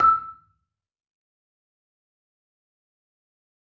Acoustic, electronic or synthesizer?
acoustic